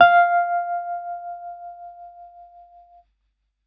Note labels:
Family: keyboard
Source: electronic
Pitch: F5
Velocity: 100

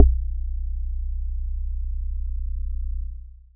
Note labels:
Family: mallet percussion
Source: acoustic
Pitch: B0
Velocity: 75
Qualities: dark

